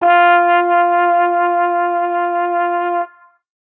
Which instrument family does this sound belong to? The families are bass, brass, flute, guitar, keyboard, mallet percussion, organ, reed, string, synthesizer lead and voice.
brass